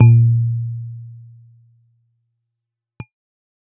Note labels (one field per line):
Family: keyboard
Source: electronic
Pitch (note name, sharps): A#2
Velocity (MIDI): 25